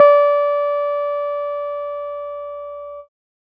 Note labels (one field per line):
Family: keyboard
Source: electronic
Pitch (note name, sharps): D5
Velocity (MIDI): 127